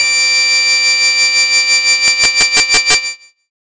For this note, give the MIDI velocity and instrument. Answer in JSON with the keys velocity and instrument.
{"velocity": 75, "instrument": "synthesizer bass"}